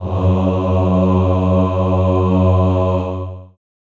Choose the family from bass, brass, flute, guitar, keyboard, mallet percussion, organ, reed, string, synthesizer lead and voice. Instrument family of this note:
voice